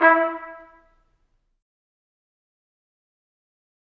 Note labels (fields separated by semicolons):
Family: brass; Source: acoustic; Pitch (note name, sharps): E4; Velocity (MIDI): 25; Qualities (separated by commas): fast decay, percussive, reverb